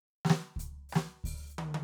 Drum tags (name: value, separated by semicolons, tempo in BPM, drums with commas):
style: Purdie shuffle; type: fill; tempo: 130 BPM; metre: 4/4; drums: closed hi-hat, open hi-hat, hi-hat pedal, snare, cross-stick, high tom, kick